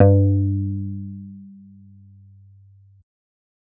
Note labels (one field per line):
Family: bass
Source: synthesizer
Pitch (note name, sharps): G2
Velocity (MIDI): 75